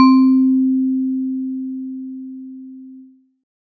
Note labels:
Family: mallet percussion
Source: acoustic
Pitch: C4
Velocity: 50

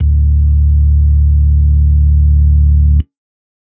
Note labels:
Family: organ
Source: electronic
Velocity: 25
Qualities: dark

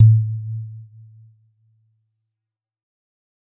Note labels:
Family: mallet percussion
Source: acoustic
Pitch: A2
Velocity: 75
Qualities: dark, fast decay

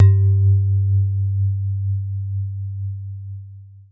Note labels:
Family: mallet percussion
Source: acoustic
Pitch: G2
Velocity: 127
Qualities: long release

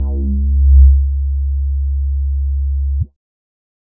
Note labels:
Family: bass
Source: synthesizer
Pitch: C#2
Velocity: 25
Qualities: dark, distorted

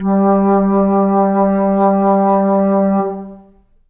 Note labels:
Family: flute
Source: acoustic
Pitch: G3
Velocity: 127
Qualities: long release, reverb

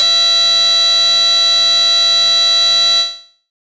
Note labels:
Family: bass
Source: synthesizer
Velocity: 75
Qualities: bright, distorted

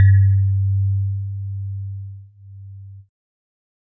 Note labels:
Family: keyboard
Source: electronic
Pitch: G2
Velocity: 75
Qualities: multiphonic

